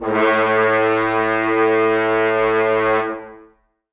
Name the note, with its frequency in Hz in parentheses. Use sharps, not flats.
A2 (110 Hz)